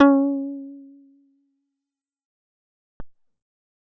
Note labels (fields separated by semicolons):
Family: bass; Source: synthesizer; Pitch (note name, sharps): C#4; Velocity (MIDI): 100; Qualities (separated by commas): fast decay